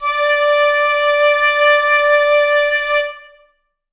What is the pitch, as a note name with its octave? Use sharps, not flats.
D5